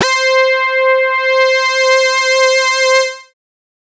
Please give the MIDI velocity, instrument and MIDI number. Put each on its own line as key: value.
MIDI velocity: 75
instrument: synthesizer bass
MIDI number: 72